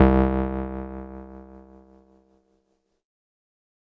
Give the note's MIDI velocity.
50